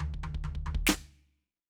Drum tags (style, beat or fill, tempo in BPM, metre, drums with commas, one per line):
half-time rock
fill
140 BPM
4/4
snare, high tom, floor tom, kick